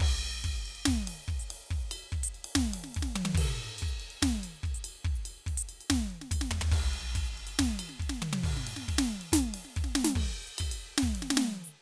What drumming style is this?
pop